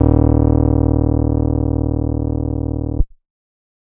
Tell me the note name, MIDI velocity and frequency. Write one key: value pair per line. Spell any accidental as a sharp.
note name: D#1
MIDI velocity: 100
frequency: 38.89 Hz